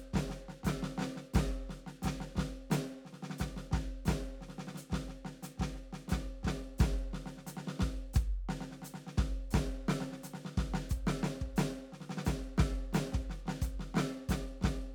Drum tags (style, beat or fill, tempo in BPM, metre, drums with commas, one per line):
march
beat
176 BPM
4/4
hi-hat pedal, snare, kick